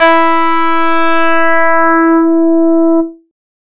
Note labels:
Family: bass; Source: synthesizer; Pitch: E4; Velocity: 127; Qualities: bright, distorted

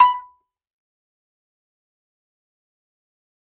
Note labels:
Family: mallet percussion; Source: acoustic; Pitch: B5; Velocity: 100; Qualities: fast decay, percussive, reverb

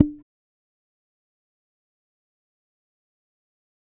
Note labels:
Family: bass; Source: electronic; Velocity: 25; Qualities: fast decay, percussive

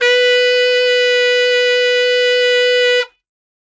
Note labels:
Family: reed; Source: acoustic; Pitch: B4; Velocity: 127; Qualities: bright

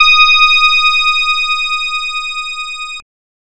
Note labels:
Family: bass; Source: synthesizer; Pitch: D#6; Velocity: 25; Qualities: bright, distorted, multiphonic

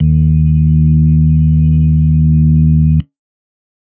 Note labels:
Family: organ; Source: electronic; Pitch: D#2; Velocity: 25; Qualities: dark

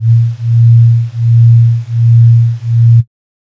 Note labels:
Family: flute; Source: synthesizer; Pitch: A#2; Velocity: 75; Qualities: dark

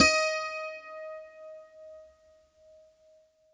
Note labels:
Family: guitar; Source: acoustic; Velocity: 25; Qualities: bright, reverb

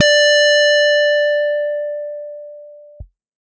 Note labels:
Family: guitar; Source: electronic; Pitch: D5; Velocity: 100; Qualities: bright, distorted

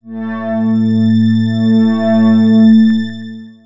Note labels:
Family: synthesizer lead; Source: synthesizer; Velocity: 25; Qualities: long release, non-linear envelope

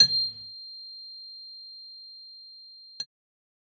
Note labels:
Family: keyboard; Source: electronic; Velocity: 127; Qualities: bright

